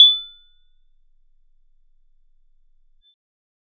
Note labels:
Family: bass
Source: synthesizer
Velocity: 75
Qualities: bright, percussive

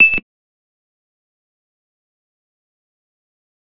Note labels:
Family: bass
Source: synthesizer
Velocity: 50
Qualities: bright, distorted, fast decay, percussive

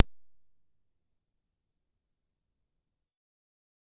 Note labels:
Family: keyboard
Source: electronic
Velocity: 50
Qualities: fast decay, percussive, reverb

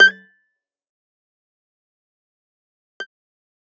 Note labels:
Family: guitar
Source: electronic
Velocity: 127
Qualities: fast decay, percussive

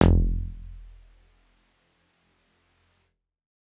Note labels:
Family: keyboard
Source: electronic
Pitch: E1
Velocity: 127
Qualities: dark

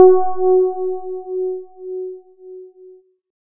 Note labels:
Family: keyboard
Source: electronic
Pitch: F#4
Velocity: 75

